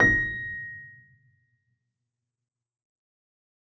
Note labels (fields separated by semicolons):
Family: keyboard; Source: acoustic; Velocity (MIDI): 75; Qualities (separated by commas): reverb